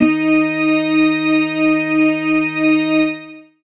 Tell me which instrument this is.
electronic organ